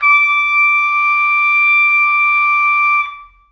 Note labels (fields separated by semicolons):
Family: brass; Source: acoustic; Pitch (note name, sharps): D6; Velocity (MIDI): 50; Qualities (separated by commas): reverb